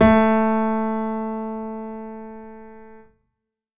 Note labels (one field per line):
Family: keyboard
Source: acoustic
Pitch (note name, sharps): A3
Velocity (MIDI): 75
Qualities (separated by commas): reverb